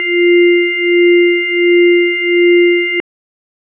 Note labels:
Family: organ; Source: electronic; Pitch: F4; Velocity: 75

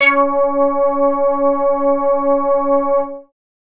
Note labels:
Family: bass; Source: synthesizer; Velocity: 25; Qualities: distorted

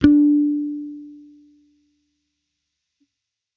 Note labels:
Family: bass; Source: electronic; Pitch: D4; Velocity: 50

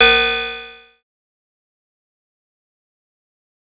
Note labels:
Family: bass; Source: synthesizer; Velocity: 25; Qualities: bright, distorted, fast decay

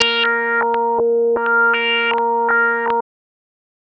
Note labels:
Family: bass; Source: synthesizer; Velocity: 50; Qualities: tempo-synced

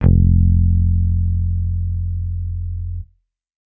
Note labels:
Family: bass; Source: electronic; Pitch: F1; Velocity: 100

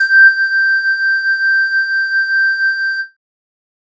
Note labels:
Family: flute; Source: synthesizer; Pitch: G6; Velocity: 100; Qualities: distorted

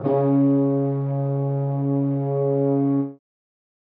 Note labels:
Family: brass; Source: acoustic; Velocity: 25; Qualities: reverb

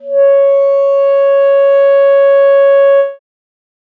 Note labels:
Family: reed; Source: acoustic; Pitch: C#5; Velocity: 100; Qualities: dark

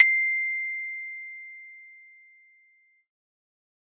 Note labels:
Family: mallet percussion; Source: acoustic; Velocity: 100; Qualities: bright

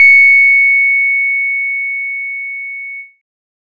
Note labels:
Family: bass; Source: synthesizer; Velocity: 127

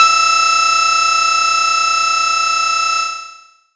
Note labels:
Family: bass; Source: synthesizer; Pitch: E6; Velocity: 50; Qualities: bright, distorted, long release

